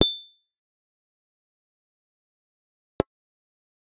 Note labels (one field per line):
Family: bass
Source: synthesizer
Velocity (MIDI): 25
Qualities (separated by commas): bright, fast decay, percussive